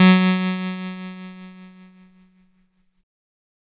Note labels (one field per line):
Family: keyboard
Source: electronic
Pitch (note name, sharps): F#3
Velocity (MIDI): 100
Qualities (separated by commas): bright, distorted